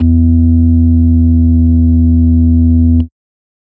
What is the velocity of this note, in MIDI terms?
25